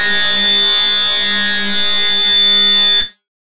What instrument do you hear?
synthesizer bass